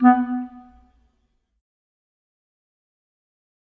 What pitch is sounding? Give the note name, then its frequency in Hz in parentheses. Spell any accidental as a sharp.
B3 (246.9 Hz)